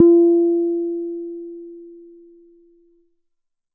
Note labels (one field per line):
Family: bass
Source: synthesizer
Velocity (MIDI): 50